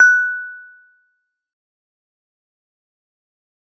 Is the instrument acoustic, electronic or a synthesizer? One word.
acoustic